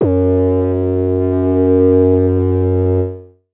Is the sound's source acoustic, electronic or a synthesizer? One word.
synthesizer